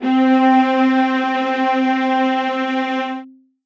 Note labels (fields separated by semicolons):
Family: string; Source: acoustic; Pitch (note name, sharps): C4; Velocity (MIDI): 127; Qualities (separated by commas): reverb